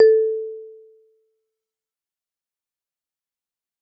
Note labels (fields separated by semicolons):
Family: mallet percussion; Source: acoustic; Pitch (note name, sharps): A4; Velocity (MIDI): 127; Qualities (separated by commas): fast decay